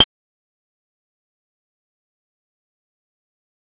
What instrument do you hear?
synthesizer bass